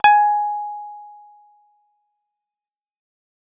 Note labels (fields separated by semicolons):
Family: bass; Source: synthesizer; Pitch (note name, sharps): G#5; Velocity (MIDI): 100; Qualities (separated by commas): fast decay